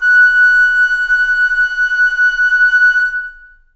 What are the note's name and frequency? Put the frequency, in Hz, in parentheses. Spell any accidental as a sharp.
F#6 (1480 Hz)